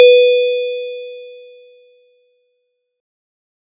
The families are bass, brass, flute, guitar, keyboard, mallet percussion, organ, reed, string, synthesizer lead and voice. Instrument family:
mallet percussion